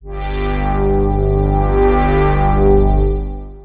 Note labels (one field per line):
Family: synthesizer lead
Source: synthesizer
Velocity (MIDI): 75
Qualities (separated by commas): bright, long release, non-linear envelope